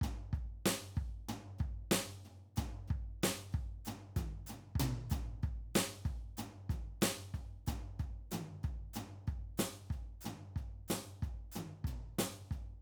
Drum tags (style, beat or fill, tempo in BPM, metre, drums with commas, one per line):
rock
beat
93 BPM
4/4
hi-hat pedal, snare, high tom, mid tom, floor tom, kick